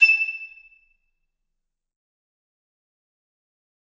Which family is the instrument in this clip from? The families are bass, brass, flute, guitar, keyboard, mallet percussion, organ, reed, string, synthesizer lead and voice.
reed